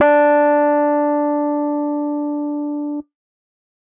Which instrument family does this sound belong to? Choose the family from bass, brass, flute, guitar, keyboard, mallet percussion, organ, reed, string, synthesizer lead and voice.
keyboard